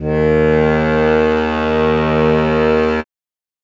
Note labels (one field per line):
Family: keyboard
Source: acoustic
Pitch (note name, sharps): D#2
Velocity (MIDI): 127